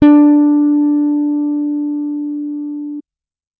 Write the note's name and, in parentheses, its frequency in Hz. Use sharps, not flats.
D4 (293.7 Hz)